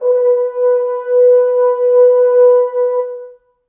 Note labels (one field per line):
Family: brass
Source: acoustic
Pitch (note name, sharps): B4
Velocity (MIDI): 25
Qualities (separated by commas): reverb